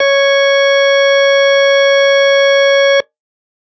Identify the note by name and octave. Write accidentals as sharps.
C#5